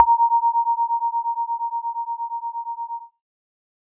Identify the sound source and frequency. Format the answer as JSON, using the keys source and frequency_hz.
{"source": "synthesizer", "frequency_hz": 932.3}